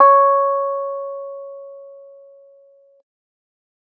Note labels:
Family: keyboard; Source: electronic; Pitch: C#5; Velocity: 100

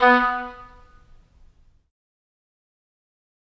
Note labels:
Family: reed; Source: acoustic; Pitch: B3; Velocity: 25; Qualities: fast decay, percussive, reverb

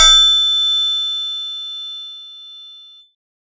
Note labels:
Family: keyboard; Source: electronic; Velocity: 75; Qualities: bright, distorted

